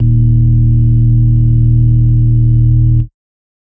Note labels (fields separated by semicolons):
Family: organ; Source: electronic; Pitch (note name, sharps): D#1; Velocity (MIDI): 127; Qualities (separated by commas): dark